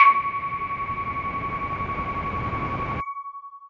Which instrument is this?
synthesizer voice